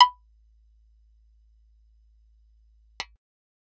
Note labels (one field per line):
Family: bass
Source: synthesizer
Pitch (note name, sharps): B5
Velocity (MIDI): 100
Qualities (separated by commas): percussive